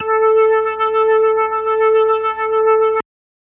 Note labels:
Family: organ; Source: electronic; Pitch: A4; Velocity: 50; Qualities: distorted

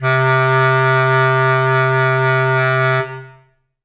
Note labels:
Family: reed; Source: acoustic; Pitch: C3; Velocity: 127; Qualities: reverb

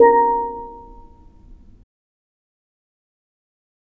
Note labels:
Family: mallet percussion; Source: acoustic; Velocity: 50; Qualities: fast decay, reverb

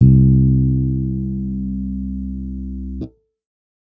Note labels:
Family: bass; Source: electronic; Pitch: C2; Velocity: 50

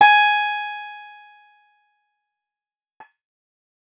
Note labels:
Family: guitar; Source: acoustic; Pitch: G#5; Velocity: 75; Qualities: bright, distorted, fast decay

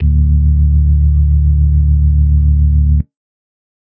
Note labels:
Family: organ; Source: electronic; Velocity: 127; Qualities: dark

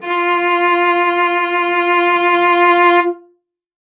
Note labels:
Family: string; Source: acoustic; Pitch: F4; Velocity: 127; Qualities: bright, reverb

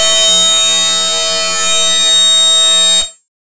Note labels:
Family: bass; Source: synthesizer; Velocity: 127; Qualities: bright, distorted

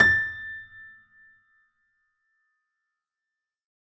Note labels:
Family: keyboard; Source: acoustic; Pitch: A6; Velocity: 127

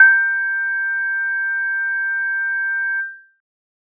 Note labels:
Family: keyboard; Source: electronic; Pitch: G6; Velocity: 100

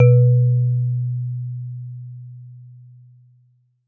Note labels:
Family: mallet percussion; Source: acoustic; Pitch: B2; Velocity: 50; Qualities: dark, reverb

